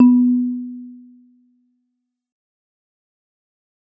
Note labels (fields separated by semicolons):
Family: mallet percussion; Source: acoustic; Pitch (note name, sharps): B3; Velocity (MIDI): 25; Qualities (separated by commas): dark, fast decay, reverb